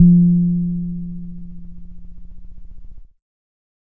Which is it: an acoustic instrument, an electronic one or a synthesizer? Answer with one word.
electronic